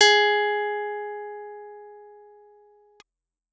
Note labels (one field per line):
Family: keyboard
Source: electronic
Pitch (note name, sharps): G#4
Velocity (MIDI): 127